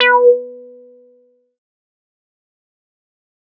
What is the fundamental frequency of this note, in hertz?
493.9 Hz